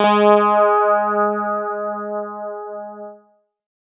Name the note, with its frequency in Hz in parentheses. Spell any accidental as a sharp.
G#3 (207.7 Hz)